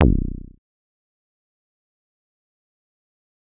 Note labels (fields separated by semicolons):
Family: bass; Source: synthesizer; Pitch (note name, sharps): B0; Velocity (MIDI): 50; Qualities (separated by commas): fast decay, percussive